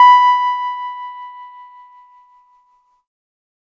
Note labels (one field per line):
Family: keyboard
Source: electronic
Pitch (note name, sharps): B5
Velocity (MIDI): 75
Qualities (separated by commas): distorted